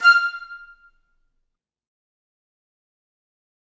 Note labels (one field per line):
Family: reed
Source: acoustic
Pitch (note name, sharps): F6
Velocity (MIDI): 25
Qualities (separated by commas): fast decay, percussive, reverb